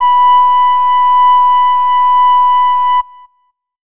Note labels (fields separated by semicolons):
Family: flute; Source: acoustic; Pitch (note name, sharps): B5; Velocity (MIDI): 25